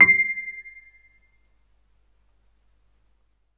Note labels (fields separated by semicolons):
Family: keyboard; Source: electronic; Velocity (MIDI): 75; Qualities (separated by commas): percussive